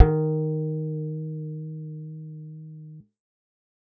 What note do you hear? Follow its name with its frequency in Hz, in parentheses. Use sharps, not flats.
D#3 (155.6 Hz)